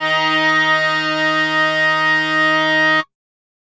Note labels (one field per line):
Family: flute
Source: acoustic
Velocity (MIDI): 100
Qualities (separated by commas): bright, reverb